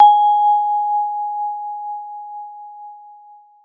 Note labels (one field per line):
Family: mallet percussion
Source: acoustic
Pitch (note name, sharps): G#5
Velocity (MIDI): 127